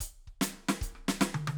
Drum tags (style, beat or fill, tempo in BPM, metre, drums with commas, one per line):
punk
fill
144 BPM
4/4
closed hi-hat, snare, cross-stick, high tom, kick